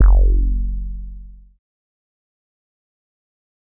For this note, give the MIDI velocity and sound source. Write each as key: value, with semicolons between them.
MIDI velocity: 25; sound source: synthesizer